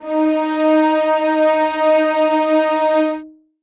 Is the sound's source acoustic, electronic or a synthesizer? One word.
acoustic